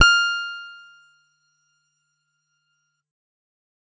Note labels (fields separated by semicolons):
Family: guitar; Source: electronic; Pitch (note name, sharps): F6; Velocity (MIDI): 75; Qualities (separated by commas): bright